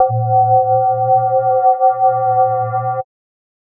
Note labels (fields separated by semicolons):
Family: mallet percussion; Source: electronic; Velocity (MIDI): 50; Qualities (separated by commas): multiphonic, non-linear envelope